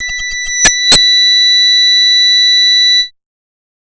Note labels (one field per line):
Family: bass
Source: synthesizer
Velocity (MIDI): 127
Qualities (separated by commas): bright, distorted, multiphonic